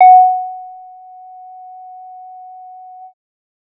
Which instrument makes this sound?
synthesizer bass